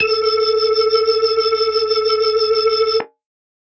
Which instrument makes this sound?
electronic organ